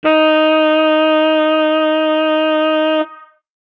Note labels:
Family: reed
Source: acoustic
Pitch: D#4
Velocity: 75

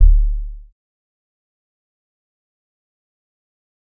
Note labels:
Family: bass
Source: synthesizer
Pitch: D1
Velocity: 50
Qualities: dark, fast decay, percussive

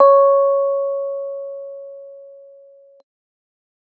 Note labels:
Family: keyboard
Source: electronic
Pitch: C#5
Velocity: 50

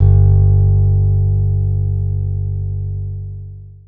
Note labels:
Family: guitar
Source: acoustic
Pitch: G1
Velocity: 25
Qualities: dark, long release

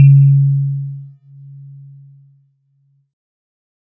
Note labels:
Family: keyboard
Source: synthesizer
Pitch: C#3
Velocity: 50

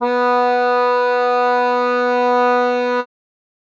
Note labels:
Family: reed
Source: acoustic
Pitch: B3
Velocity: 100

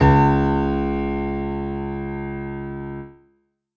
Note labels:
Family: keyboard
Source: acoustic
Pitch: C#2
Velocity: 127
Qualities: reverb

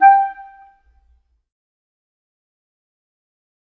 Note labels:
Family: reed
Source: acoustic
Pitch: G5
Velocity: 50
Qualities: fast decay, percussive, reverb

